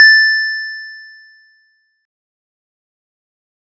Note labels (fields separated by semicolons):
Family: keyboard; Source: electronic; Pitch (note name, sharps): A6; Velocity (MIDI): 25; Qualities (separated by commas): bright, distorted, fast decay